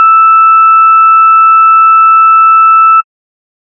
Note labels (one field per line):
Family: bass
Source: synthesizer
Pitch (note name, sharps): E6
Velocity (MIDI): 127